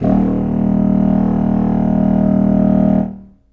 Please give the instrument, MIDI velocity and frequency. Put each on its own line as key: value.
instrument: acoustic reed instrument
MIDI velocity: 25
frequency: 38.89 Hz